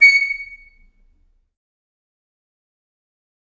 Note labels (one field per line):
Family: flute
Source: acoustic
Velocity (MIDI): 75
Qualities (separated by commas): fast decay, percussive, reverb